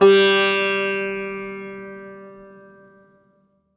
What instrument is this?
acoustic guitar